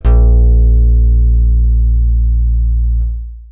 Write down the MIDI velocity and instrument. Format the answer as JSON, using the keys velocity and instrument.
{"velocity": 100, "instrument": "synthesizer bass"}